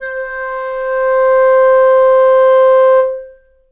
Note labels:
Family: reed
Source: acoustic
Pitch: C5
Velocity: 25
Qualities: reverb

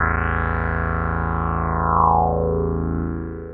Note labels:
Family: synthesizer lead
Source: synthesizer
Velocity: 50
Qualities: long release

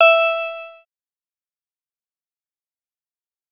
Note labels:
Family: synthesizer lead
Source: synthesizer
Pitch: E5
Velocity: 75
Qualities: distorted, fast decay

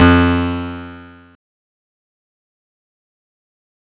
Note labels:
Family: guitar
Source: electronic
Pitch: F2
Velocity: 50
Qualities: bright, distorted, fast decay

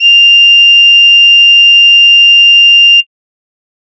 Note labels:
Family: flute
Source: synthesizer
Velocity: 75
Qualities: bright

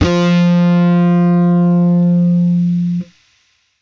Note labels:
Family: bass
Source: electronic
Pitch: F3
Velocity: 75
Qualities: bright, distorted

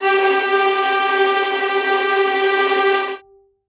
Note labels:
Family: string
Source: acoustic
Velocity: 127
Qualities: bright, non-linear envelope, reverb

